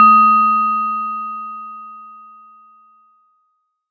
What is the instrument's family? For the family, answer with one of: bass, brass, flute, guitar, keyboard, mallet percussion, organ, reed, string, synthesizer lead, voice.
mallet percussion